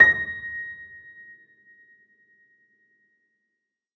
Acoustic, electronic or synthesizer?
acoustic